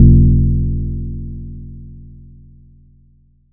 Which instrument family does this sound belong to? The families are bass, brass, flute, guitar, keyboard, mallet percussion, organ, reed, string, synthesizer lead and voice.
mallet percussion